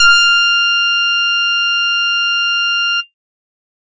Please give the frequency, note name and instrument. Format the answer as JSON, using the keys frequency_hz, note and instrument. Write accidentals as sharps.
{"frequency_hz": 1397, "note": "F6", "instrument": "synthesizer bass"}